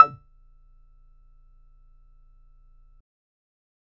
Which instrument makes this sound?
synthesizer bass